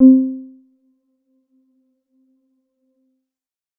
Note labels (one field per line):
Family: keyboard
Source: electronic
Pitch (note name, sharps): C4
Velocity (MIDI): 50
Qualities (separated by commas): dark, percussive, reverb